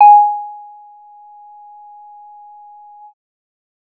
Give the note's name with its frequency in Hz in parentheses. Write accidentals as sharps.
G#5 (830.6 Hz)